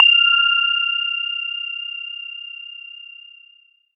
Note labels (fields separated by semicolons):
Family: mallet percussion; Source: electronic; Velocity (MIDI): 50; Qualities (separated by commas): bright, distorted, non-linear envelope